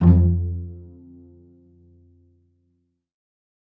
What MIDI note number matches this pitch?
41